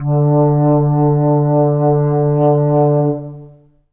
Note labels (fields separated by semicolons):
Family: flute; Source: acoustic; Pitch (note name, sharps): D3; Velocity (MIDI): 127; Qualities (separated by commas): long release, reverb